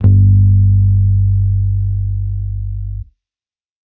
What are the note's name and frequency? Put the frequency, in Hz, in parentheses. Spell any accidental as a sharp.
G1 (49 Hz)